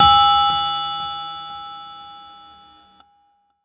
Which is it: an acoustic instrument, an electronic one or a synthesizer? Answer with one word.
electronic